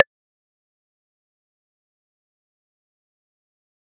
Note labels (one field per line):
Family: mallet percussion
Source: acoustic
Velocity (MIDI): 100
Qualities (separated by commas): fast decay, percussive